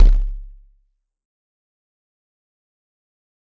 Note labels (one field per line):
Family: mallet percussion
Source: acoustic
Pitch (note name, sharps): C#1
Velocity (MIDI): 100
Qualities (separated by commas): fast decay, percussive